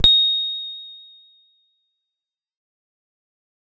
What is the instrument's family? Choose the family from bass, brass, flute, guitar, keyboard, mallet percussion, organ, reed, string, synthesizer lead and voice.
guitar